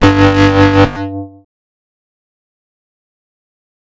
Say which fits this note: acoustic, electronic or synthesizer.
synthesizer